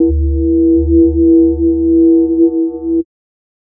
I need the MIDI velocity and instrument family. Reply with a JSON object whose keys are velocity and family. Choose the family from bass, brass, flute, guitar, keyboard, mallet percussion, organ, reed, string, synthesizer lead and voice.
{"velocity": 25, "family": "mallet percussion"}